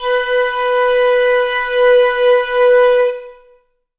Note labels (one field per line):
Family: flute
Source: acoustic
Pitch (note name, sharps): B4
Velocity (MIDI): 25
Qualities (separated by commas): long release, reverb